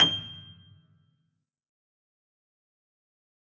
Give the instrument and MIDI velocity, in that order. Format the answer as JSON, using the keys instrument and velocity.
{"instrument": "acoustic keyboard", "velocity": 100}